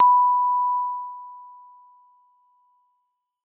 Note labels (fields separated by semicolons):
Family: mallet percussion; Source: acoustic; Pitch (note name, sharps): B5; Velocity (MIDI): 100